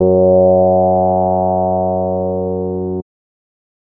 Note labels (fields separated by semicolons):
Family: bass; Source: synthesizer; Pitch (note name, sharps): F#2; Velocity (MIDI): 100; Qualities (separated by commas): distorted